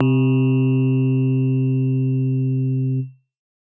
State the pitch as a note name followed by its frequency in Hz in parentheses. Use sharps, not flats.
C3 (130.8 Hz)